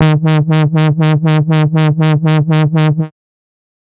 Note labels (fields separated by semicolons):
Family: bass; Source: synthesizer; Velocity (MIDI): 100; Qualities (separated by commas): bright, distorted, tempo-synced